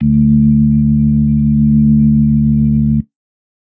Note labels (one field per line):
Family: organ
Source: electronic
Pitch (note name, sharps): D2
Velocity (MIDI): 127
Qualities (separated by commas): dark